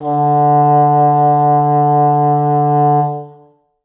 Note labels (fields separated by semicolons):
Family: reed; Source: acoustic; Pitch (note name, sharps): D3; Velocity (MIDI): 25; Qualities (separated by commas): long release, reverb